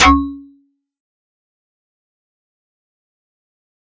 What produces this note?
acoustic mallet percussion instrument